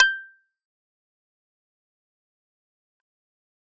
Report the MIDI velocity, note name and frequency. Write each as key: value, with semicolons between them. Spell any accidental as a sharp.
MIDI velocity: 100; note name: G6; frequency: 1568 Hz